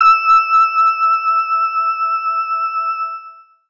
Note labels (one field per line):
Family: organ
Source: electronic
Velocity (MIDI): 127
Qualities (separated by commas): bright